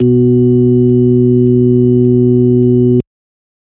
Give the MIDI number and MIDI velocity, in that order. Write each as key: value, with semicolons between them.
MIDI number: 47; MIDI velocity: 127